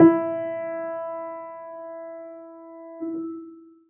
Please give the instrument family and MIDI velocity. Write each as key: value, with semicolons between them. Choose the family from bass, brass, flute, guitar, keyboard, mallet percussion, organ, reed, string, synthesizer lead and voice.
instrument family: keyboard; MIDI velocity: 25